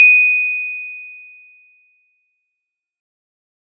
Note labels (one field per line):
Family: mallet percussion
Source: acoustic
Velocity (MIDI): 127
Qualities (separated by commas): bright, fast decay